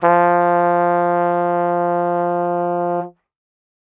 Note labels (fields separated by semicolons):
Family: brass; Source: acoustic; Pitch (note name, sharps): F3; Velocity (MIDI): 50